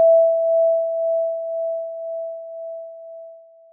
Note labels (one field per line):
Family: mallet percussion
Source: acoustic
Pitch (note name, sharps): E5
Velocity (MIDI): 75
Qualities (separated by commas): bright, long release